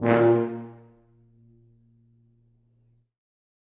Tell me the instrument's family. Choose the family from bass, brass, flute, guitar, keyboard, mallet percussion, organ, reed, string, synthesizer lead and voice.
brass